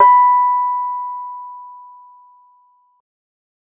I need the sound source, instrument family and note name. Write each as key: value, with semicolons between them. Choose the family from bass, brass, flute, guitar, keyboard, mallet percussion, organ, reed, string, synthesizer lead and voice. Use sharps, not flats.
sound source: electronic; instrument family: keyboard; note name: B5